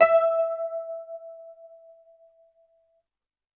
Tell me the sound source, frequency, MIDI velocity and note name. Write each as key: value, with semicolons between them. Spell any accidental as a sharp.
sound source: electronic; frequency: 659.3 Hz; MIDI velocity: 127; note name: E5